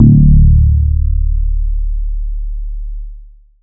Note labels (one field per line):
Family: bass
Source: synthesizer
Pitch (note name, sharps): D1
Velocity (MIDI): 50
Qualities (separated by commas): distorted, long release